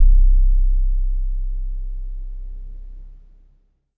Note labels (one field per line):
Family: guitar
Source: electronic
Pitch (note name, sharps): C1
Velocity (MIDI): 25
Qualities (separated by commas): dark